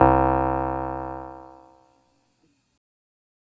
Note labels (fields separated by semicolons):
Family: keyboard; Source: electronic; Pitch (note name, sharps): C2; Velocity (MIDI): 50